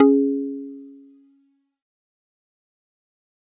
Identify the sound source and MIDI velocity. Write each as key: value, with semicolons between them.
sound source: acoustic; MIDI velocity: 100